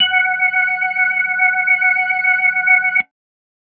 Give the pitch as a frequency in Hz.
740 Hz